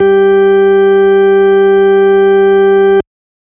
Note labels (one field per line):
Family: organ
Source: electronic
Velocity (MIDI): 100